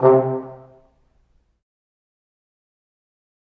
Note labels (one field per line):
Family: brass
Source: acoustic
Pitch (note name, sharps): C3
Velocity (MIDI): 25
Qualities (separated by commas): dark, fast decay, percussive, reverb